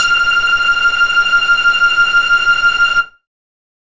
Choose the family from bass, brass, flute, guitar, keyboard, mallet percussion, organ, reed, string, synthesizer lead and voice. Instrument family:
bass